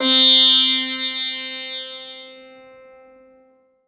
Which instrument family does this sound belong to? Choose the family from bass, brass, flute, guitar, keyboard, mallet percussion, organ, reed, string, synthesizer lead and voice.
guitar